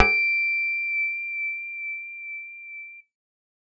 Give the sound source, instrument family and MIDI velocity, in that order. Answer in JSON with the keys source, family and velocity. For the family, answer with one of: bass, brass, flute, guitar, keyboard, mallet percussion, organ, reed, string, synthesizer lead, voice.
{"source": "synthesizer", "family": "bass", "velocity": 75}